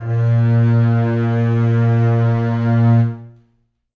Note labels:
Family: string; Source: acoustic; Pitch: A#2; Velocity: 75; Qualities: reverb

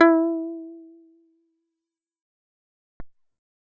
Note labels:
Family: bass; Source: synthesizer; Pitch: E4; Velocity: 100; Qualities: fast decay

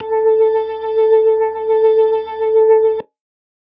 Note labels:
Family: organ; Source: electronic; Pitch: A4; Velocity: 75

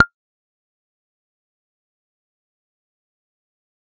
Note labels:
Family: bass; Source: synthesizer; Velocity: 100; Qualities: fast decay, percussive

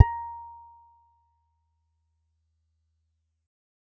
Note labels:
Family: guitar; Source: acoustic; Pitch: A#5; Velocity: 25; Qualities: percussive

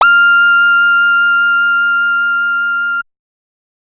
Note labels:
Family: bass; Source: synthesizer; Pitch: F6; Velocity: 75

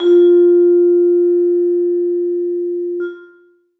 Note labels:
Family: mallet percussion; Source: acoustic; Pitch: F4; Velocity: 75; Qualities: reverb

